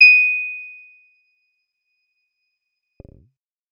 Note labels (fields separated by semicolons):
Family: bass; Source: synthesizer; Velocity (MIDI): 25; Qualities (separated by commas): bright